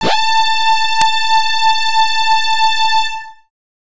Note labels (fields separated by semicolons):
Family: bass; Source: synthesizer; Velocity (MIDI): 127; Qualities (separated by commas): bright, distorted